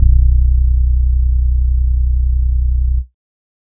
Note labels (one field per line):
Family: bass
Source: synthesizer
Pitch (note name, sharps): B0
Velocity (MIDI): 25